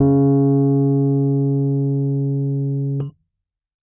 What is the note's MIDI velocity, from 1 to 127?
100